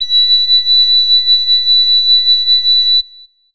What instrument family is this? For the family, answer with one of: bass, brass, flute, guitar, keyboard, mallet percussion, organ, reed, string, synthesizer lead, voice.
flute